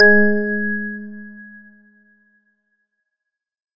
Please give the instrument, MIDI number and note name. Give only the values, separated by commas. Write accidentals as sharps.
electronic organ, 56, G#3